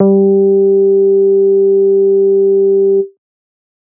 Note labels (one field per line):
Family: bass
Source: synthesizer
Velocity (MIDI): 50